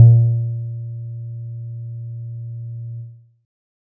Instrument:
synthesizer guitar